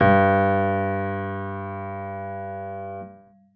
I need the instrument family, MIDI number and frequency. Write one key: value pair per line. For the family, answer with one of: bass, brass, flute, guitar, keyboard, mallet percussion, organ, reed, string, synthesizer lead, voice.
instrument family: keyboard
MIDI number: 43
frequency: 98 Hz